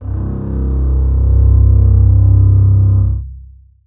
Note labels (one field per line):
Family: string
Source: acoustic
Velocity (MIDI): 100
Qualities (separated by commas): long release, reverb